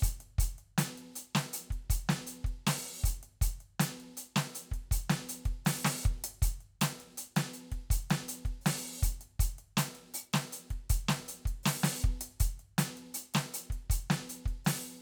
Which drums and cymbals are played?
closed hi-hat, open hi-hat, hi-hat pedal, snare and kick